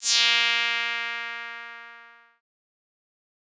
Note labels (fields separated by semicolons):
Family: bass; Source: synthesizer; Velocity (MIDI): 127; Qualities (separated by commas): bright, distorted, fast decay